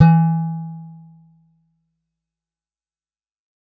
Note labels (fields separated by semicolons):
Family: guitar; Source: acoustic; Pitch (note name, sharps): E3; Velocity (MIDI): 25; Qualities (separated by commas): fast decay